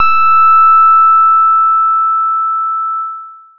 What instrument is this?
synthesizer bass